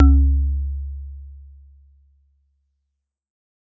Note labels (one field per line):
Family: mallet percussion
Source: acoustic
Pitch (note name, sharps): C#2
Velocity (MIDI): 127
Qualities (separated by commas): dark